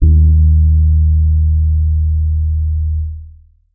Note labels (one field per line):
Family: keyboard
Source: electronic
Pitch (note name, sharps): D#2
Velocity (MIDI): 50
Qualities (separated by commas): dark, long release